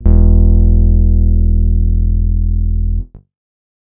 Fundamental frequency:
41.2 Hz